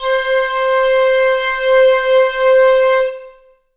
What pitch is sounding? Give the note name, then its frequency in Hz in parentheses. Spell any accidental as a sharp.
C5 (523.3 Hz)